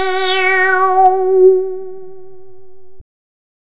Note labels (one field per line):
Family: bass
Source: synthesizer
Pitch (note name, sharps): F#4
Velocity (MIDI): 127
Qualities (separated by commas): bright, distorted